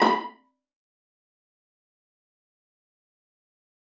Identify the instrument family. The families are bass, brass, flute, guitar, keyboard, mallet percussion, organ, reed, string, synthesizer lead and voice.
string